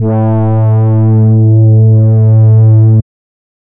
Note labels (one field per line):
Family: reed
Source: synthesizer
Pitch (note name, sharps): A2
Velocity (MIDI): 25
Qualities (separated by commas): distorted, non-linear envelope